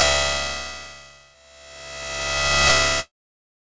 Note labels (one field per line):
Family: guitar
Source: electronic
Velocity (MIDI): 75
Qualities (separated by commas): bright, distorted